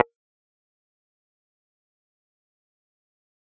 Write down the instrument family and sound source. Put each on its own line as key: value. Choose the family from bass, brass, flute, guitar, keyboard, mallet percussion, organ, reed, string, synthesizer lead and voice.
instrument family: bass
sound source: synthesizer